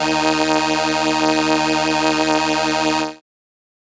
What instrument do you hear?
synthesizer keyboard